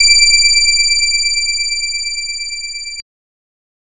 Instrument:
synthesizer bass